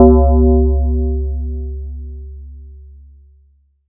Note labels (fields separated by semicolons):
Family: mallet percussion; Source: electronic; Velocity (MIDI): 100; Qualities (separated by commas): multiphonic